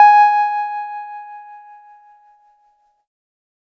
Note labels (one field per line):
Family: keyboard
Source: electronic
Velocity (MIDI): 75